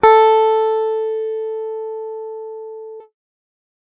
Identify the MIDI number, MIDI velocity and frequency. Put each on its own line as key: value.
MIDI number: 69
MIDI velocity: 75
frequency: 440 Hz